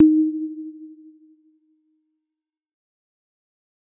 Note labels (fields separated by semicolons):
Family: mallet percussion; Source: acoustic; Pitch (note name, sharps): D#4; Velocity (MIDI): 75; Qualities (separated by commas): dark, fast decay